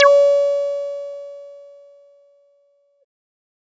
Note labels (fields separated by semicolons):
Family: bass; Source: synthesizer; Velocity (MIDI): 100; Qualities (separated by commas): bright, distorted